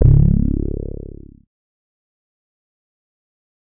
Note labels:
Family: bass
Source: synthesizer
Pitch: C#1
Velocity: 100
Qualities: distorted, fast decay

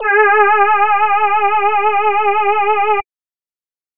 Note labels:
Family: voice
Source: synthesizer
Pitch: G#4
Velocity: 25

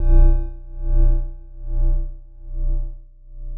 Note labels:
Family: mallet percussion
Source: electronic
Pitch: B0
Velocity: 75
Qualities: long release

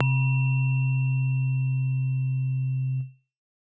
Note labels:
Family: keyboard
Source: acoustic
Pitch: C3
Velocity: 50

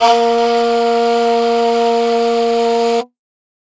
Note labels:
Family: flute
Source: acoustic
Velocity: 100

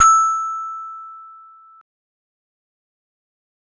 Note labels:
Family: mallet percussion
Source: acoustic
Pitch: E6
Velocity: 25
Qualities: bright, fast decay

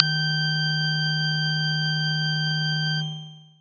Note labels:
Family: bass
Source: synthesizer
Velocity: 127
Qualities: multiphonic

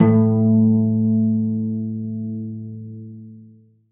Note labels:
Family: string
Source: acoustic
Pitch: A2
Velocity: 127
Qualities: long release, reverb

